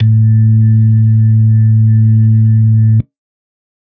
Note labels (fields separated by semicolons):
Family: organ; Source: electronic; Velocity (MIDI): 127; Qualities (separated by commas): dark